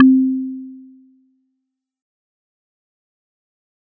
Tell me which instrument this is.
acoustic mallet percussion instrument